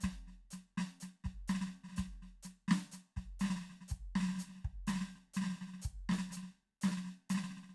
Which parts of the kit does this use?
hi-hat pedal, snare, cross-stick and kick